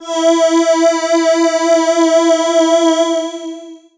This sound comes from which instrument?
synthesizer voice